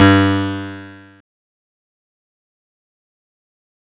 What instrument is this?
electronic guitar